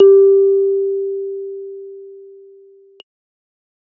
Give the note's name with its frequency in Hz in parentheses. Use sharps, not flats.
G4 (392 Hz)